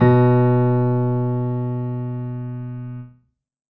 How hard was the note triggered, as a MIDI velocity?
75